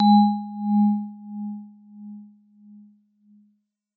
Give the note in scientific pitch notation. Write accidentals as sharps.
G#3